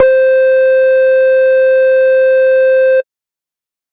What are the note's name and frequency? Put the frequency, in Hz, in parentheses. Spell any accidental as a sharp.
C5 (523.3 Hz)